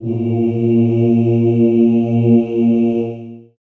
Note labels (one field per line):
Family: voice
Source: acoustic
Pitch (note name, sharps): A#2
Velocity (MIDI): 100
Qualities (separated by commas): dark, long release, reverb